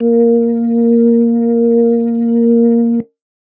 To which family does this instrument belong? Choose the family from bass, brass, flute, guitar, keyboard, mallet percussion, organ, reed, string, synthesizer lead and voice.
organ